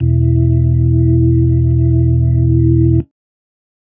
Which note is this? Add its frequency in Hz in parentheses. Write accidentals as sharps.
E1 (41.2 Hz)